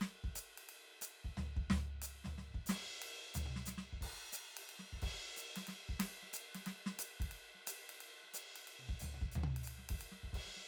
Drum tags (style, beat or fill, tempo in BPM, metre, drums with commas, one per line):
medium-fast jazz
beat
180 BPM
4/4
crash, ride, hi-hat pedal, snare, high tom, floor tom, kick